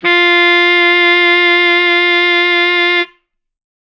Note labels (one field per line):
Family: reed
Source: acoustic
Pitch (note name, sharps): F4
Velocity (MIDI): 127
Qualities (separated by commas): bright